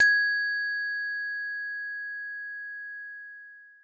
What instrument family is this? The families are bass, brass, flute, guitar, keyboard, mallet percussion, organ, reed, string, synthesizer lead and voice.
mallet percussion